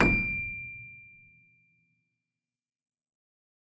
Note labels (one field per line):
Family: keyboard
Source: acoustic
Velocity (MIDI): 75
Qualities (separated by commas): reverb